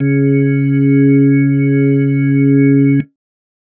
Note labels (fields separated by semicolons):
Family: organ; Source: electronic; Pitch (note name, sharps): C#3; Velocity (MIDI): 50; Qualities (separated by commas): dark